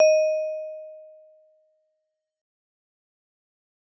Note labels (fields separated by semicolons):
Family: mallet percussion; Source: acoustic; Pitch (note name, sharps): D#5; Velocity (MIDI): 127; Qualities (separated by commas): fast decay